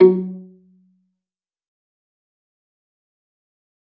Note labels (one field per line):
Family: string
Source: acoustic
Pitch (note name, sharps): F#3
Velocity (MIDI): 50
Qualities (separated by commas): dark, fast decay, percussive, reverb